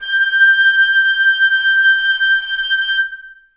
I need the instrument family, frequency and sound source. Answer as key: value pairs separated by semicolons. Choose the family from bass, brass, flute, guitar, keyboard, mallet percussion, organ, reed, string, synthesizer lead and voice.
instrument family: reed; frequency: 1568 Hz; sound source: acoustic